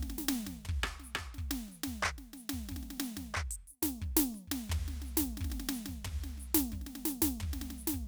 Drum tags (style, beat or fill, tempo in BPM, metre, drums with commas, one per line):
samba
beat
89 BPM
4/4
closed hi-hat, hi-hat pedal, percussion, snare, cross-stick, floor tom, kick